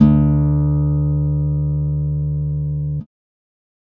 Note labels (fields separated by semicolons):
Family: guitar; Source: electronic; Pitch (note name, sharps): D2; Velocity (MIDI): 50